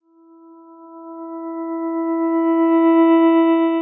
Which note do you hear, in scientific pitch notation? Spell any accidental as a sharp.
E4